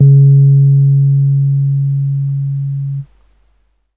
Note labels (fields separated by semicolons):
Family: keyboard; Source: electronic; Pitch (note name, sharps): C#3; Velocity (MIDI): 25; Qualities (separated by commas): dark